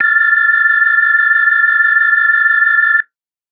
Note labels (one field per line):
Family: organ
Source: electronic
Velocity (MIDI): 100